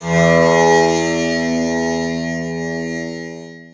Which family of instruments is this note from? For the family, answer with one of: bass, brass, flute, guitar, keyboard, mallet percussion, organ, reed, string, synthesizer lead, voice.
guitar